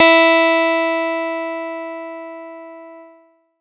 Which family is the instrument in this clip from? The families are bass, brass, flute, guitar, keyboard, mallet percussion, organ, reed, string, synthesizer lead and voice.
keyboard